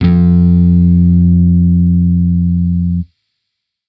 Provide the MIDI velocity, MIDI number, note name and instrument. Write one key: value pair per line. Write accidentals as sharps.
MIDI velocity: 25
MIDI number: 41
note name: F2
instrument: electronic bass